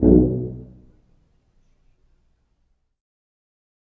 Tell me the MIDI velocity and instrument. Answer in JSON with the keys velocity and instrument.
{"velocity": 25, "instrument": "acoustic brass instrument"}